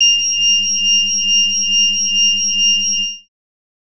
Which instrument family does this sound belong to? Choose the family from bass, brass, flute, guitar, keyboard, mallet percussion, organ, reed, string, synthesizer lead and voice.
bass